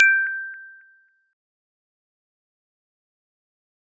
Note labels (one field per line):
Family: mallet percussion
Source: acoustic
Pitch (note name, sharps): G6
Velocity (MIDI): 50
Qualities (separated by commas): fast decay